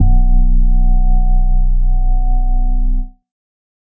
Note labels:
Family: organ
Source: electronic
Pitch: B0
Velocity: 25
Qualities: dark

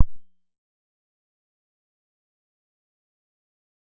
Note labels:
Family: bass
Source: synthesizer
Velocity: 25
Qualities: fast decay, percussive

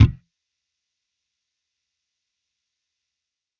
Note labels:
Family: bass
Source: electronic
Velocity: 127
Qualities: fast decay, percussive

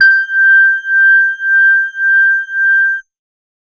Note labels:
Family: organ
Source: electronic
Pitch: G6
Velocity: 100

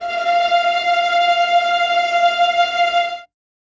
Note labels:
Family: string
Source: acoustic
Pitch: F5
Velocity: 50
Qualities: bright, non-linear envelope, reverb

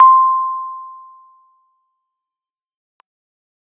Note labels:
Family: keyboard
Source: electronic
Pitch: C6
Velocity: 50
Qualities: fast decay

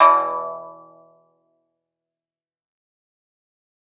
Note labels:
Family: guitar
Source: acoustic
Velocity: 100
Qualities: fast decay

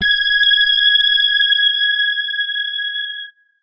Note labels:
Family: guitar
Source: electronic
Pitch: G#6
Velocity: 100

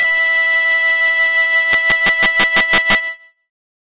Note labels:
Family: bass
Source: synthesizer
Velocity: 75

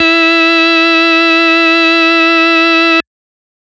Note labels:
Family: organ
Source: electronic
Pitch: E4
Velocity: 100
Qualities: distorted

